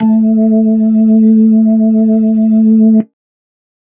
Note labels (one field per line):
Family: organ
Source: electronic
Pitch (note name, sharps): A3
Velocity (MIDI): 75